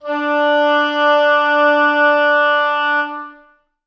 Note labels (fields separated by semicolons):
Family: reed; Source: acoustic; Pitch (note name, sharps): D4; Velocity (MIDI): 127; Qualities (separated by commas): reverb